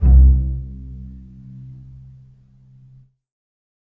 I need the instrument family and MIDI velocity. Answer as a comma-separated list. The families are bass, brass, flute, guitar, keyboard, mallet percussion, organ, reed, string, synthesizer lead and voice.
string, 50